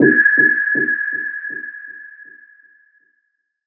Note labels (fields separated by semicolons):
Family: synthesizer lead; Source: synthesizer; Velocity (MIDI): 25; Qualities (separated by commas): non-linear envelope, reverb